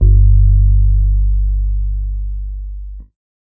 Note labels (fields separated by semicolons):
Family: keyboard; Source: electronic; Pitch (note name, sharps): G1; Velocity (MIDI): 25; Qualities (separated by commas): dark